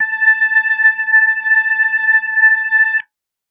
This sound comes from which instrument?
electronic organ